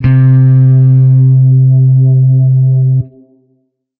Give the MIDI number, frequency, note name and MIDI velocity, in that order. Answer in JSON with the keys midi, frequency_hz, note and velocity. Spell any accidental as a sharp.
{"midi": 48, "frequency_hz": 130.8, "note": "C3", "velocity": 75}